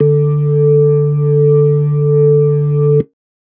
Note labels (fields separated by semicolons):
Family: keyboard; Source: electronic; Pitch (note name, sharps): D3; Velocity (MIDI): 127